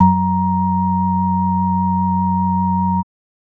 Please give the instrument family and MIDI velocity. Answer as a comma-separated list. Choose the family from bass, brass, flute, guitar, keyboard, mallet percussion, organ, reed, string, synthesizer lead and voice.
organ, 75